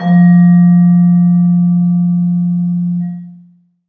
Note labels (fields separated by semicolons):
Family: mallet percussion; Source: acoustic; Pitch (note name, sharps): F3; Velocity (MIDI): 50; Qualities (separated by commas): long release, reverb